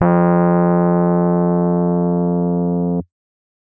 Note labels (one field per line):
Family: keyboard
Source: electronic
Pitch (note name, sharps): F2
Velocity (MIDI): 127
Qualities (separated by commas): dark